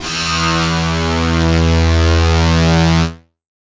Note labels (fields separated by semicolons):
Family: guitar; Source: electronic; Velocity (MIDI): 25